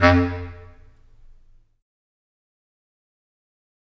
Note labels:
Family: reed; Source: acoustic; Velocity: 75; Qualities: fast decay, percussive, reverb

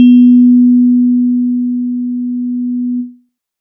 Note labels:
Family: synthesizer lead; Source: synthesizer; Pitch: B3; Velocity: 25

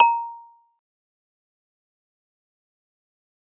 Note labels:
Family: mallet percussion; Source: acoustic; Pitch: A#5; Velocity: 25; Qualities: fast decay, percussive

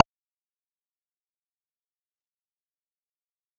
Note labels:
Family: bass; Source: synthesizer; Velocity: 75; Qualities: percussive

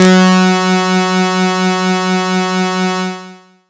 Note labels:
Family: bass; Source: synthesizer; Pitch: F#3; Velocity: 25; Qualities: bright, distorted, long release

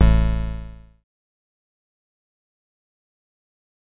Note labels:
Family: bass; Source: synthesizer; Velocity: 100; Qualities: bright, distorted, fast decay

